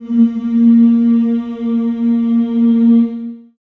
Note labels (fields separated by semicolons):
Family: voice; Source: acoustic; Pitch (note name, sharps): A#3; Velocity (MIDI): 100; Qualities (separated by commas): dark, long release, reverb